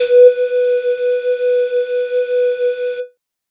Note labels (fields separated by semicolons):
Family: flute; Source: synthesizer; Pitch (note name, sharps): B4; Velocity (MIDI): 75; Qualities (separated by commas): distorted